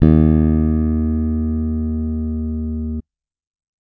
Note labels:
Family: bass; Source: electronic; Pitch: D#2; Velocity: 100

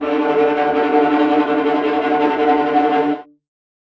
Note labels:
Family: string; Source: acoustic; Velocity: 25; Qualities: non-linear envelope, reverb

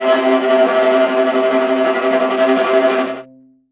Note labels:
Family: string; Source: acoustic; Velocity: 127; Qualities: non-linear envelope, reverb

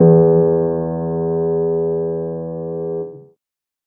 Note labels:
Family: keyboard; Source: acoustic; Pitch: E2; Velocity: 25; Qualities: reverb

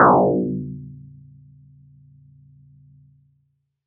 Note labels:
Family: mallet percussion; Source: acoustic; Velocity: 127

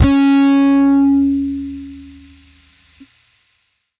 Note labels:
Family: bass; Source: electronic; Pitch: C#4; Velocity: 75; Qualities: bright, distorted

